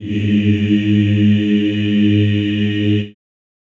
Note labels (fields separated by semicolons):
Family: voice; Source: acoustic; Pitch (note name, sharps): G#2; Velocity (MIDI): 127; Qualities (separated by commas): reverb